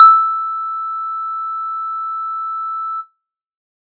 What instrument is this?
synthesizer bass